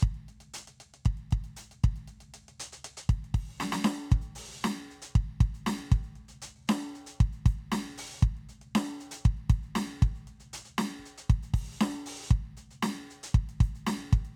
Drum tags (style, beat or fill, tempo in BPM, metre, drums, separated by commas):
funk, beat, 117 BPM, 4/4, closed hi-hat, open hi-hat, hi-hat pedal, snare, kick